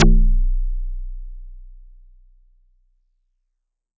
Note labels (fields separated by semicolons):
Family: mallet percussion; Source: acoustic; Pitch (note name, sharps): B0; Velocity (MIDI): 100